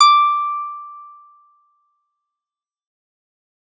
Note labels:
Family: bass; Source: synthesizer; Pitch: D6; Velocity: 127; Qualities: fast decay

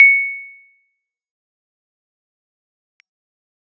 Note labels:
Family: keyboard; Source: electronic; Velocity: 25; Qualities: fast decay, percussive

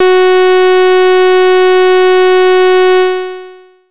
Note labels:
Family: bass; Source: synthesizer; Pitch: F#4; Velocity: 100; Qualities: bright, distorted, long release

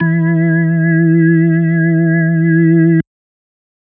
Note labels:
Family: organ; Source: electronic; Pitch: E3; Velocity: 50

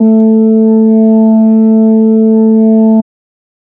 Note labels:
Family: organ; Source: electronic; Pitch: A3; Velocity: 100; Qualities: dark

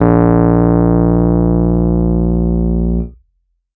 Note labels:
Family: keyboard; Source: electronic; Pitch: A#1; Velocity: 127; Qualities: distorted

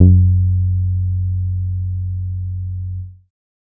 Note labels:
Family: bass; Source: synthesizer; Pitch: F#2; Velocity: 25; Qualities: dark

